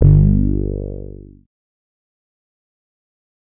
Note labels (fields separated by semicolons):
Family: bass; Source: synthesizer; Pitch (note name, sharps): G1; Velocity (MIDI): 100; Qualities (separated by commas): distorted, fast decay